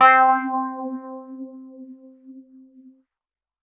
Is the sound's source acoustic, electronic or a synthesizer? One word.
electronic